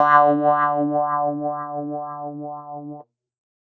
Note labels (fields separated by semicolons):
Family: keyboard; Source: electronic; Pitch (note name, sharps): D3; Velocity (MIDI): 100